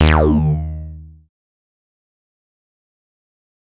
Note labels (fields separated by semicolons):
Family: bass; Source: synthesizer; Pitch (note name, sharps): D#2; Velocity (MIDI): 127; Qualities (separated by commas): distorted, fast decay